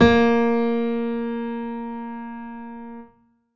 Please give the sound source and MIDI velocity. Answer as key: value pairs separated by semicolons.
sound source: acoustic; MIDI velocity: 100